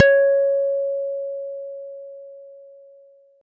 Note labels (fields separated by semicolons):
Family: guitar; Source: electronic; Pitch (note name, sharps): C#5; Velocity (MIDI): 50